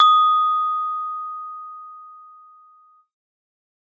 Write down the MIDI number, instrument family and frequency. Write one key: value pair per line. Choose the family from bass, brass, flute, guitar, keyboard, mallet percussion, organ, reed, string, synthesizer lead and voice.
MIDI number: 87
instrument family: mallet percussion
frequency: 1245 Hz